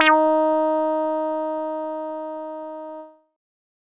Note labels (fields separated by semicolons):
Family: bass; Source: synthesizer; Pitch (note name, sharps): D#4; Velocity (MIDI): 127; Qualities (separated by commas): distorted